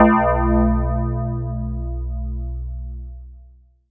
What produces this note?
electronic mallet percussion instrument